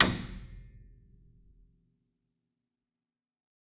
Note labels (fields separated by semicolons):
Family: keyboard; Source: acoustic; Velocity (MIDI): 100; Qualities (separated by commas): percussive, reverb